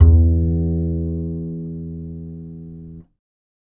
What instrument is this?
electronic bass